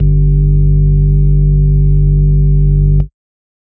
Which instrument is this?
electronic organ